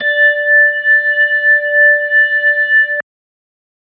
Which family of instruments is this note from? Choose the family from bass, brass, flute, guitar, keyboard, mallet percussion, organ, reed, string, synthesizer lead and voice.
organ